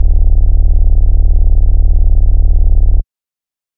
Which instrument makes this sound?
synthesizer bass